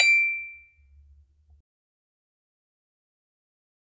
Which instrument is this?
acoustic mallet percussion instrument